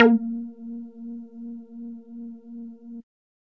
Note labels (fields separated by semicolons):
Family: bass; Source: synthesizer; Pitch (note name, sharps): A#3; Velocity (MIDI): 75